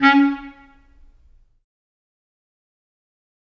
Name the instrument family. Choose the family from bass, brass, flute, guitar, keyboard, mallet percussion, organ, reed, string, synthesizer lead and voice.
reed